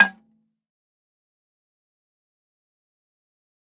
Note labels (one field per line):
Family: mallet percussion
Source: acoustic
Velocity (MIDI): 127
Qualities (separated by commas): fast decay, percussive, reverb